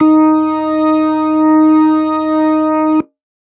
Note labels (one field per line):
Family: organ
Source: electronic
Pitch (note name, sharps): D#4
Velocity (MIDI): 75